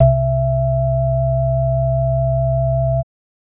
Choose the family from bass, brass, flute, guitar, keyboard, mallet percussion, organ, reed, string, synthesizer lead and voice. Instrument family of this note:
organ